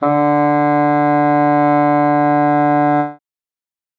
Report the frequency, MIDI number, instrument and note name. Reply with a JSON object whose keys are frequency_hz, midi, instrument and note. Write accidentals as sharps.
{"frequency_hz": 146.8, "midi": 50, "instrument": "acoustic reed instrument", "note": "D3"}